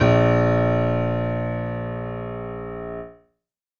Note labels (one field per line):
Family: keyboard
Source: acoustic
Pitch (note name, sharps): A#1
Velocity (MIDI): 127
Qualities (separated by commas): reverb